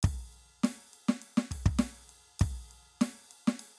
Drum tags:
rock
beat
100 BPM
4/4
ride, snare, kick

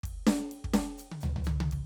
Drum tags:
gospel
fill
120 BPM
4/4
ride, hi-hat pedal, snare, high tom, floor tom, kick

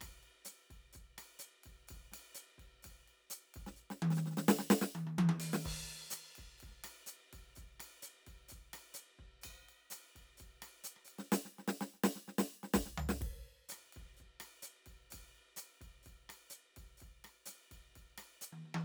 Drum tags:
bossa nova
beat
127 BPM
4/4
crash, ride, ride bell, closed hi-hat, open hi-hat, hi-hat pedal, snare, cross-stick, high tom, floor tom, kick

